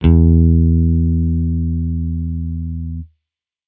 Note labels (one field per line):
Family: bass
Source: electronic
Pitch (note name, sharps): E2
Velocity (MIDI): 50